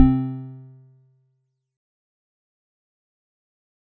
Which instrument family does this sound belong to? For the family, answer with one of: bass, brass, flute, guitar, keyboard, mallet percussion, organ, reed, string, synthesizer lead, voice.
mallet percussion